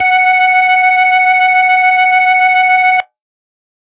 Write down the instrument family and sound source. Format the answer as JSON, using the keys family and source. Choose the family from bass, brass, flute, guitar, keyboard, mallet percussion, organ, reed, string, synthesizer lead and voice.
{"family": "organ", "source": "electronic"}